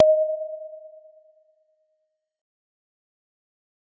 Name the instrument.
acoustic mallet percussion instrument